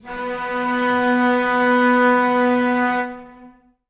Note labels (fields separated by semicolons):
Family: string; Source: acoustic; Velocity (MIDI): 25; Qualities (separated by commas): long release, reverb